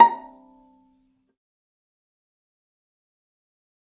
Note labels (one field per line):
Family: string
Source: acoustic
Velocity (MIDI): 50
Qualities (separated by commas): fast decay, percussive, reverb